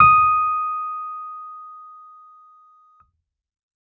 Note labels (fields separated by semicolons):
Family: keyboard; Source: electronic; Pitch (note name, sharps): D#6; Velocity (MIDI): 100